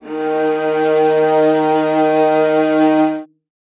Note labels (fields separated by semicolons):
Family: string; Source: acoustic; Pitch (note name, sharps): D#3; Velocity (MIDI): 75; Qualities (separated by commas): reverb